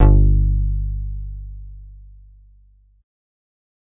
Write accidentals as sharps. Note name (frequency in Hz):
G1 (49 Hz)